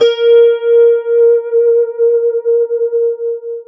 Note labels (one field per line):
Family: guitar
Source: electronic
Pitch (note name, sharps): A#4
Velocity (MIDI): 75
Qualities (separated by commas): long release, multiphonic, non-linear envelope